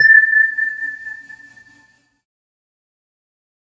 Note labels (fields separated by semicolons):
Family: keyboard; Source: synthesizer; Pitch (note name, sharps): A6; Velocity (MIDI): 75; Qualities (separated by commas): fast decay